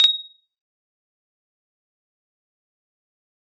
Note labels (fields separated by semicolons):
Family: guitar; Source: electronic; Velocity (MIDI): 75; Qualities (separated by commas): bright, fast decay, percussive